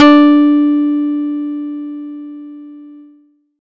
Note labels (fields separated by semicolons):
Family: guitar; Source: acoustic; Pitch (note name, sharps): D4; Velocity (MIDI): 50